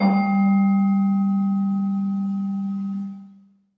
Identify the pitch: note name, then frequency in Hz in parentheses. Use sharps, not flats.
G3 (196 Hz)